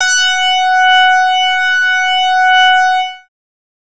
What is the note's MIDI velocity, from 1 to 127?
127